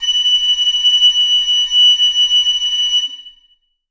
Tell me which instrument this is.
acoustic reed instrument